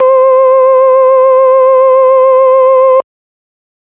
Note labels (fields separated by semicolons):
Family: organ; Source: electronic; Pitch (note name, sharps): C5; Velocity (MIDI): 127